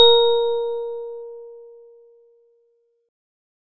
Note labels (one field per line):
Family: organ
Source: electronic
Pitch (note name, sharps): A#4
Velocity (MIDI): 75